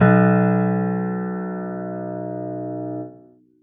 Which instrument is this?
acoustic keyboard